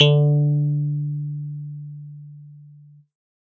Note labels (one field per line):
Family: keyboard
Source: electronic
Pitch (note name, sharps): D3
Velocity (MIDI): 25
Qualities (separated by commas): distorted